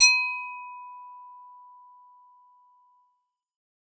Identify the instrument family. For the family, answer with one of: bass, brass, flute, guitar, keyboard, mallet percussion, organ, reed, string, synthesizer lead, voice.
bass